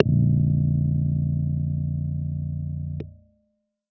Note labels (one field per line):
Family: keyboard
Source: electronic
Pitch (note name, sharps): A#0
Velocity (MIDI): 50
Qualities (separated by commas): dark